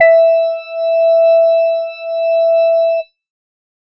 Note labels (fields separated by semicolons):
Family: organ; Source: electronic; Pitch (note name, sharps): E5; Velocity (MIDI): 50